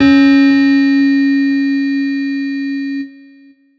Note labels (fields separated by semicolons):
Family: keyboard; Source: electronic; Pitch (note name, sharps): C#4; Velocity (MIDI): 100; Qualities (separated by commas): bright, distorted, long release